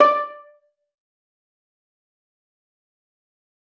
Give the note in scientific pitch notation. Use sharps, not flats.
D5